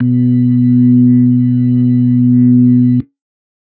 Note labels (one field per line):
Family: organ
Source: electronic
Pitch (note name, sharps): B2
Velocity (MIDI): 100